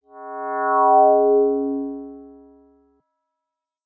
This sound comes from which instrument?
electronic mallet percussion instrument